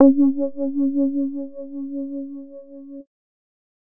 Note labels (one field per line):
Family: bass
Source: synthesizer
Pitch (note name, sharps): C#4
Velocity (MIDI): 50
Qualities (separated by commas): dark, distorted